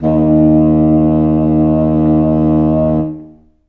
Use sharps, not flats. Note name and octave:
D#2